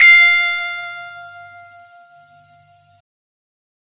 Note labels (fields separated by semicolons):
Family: guitar; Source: electronic; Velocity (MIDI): 127; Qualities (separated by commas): bright, reverb